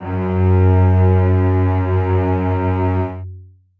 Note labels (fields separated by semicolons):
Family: string; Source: acoustic; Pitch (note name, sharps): F#2; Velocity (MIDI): 100; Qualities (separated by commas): long release, reverb